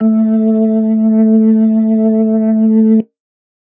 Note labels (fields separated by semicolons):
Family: organ; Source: electronic; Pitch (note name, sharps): A3; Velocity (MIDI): 25